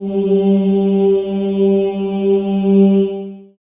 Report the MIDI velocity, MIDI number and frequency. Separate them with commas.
75, 55, 196 Hz